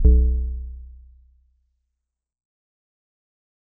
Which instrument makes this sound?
acoustic mallet percussion instrument